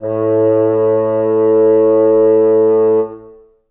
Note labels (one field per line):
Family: reed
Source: acoustic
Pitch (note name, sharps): A2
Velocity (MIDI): 100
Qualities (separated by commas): long release, reverb